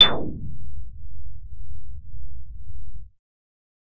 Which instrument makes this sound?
synthesizer bass